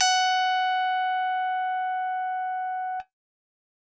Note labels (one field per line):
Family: keyboard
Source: electronic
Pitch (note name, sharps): F#5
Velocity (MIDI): 25